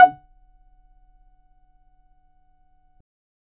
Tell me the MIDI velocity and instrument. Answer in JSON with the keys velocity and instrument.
{"velocity": 25, "instrument": "synthesizer bass"}